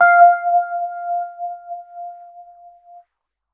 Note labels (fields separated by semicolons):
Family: keyboard; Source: electronic; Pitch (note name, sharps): F5; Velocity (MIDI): 75; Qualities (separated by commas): non-linear envelope